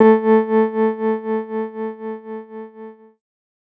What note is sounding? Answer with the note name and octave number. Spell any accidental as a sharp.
A3